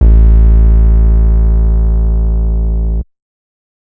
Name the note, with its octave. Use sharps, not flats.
A1